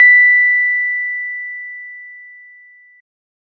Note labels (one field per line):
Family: organ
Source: electronic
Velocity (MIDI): 127